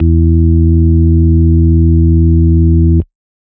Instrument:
electronic organ